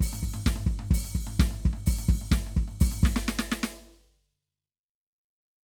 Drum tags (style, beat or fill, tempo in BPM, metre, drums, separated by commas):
rock, beat, 128 BPM, 4/4, open hi-hat, hi-hat pedal, snare, floor tom, kick